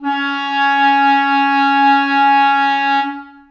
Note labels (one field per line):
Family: reed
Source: acoustic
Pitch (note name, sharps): C#4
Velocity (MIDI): 127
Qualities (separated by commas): reverb